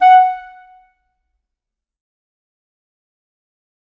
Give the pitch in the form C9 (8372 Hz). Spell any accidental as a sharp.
F#5 (740 Hz)